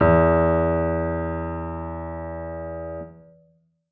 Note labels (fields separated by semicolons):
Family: keyboard; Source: acoustic; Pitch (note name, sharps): E2; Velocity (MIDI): 75